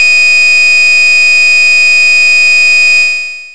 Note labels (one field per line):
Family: bass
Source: synthesizer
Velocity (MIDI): 127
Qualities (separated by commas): bright, distorted, long release